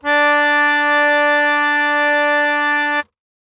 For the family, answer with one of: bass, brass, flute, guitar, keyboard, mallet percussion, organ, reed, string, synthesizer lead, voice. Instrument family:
keyboard